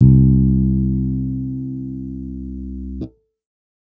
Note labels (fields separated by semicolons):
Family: bass; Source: electronic; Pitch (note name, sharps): C2; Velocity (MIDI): 25